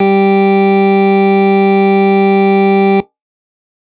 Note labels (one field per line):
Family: organ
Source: electronic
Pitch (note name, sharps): G3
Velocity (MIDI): 127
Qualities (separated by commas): distorted